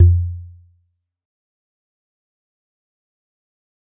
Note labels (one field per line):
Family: mallet percussion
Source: acoustic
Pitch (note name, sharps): F2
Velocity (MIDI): 25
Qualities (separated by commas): dark, fast decay, percussive